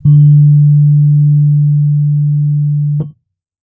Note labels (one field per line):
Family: keyboard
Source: electronic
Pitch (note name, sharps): D3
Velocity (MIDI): 25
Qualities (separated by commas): dark